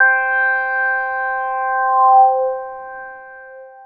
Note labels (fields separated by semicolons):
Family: synthesizer lead; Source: synthesizer; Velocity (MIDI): 25; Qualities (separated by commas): long release